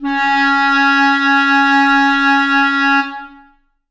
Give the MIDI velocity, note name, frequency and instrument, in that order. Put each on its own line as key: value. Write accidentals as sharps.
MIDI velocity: 127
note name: C#4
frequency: 277.2 Hz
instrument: acoustic reed instrument